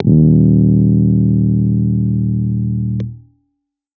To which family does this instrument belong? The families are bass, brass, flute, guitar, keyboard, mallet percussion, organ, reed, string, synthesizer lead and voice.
keyboard